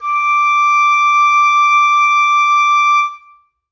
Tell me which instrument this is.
acoustic reed instrument